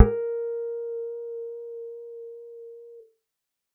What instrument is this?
synthesizer bass